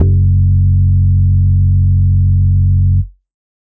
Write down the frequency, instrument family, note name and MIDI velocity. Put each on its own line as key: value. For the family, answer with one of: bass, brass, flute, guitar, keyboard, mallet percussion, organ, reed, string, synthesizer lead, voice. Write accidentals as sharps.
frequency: 46.25 Hz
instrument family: organ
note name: F#1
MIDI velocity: 25